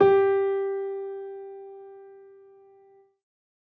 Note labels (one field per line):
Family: keyboard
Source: acoustic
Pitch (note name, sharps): G4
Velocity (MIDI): 75